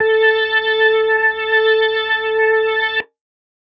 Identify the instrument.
electronic organ